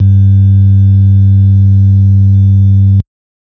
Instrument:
electronic organ